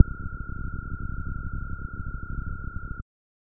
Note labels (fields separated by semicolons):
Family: bass; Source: synthesizer; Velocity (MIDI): 25; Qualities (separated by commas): dark